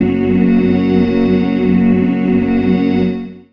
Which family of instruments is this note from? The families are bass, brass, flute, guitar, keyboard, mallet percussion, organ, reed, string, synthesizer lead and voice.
organ